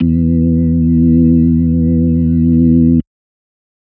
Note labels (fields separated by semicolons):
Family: organ; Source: electronic; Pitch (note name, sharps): E2; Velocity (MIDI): 127; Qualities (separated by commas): dark